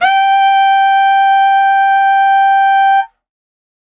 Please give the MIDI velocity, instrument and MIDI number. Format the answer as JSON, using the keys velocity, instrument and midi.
{"velocity": 50, "instrument": "acoustic reed instrument", "midi": 79}